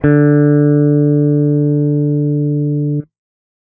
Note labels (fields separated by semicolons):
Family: guitar; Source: electronic; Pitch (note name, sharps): D3; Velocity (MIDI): 50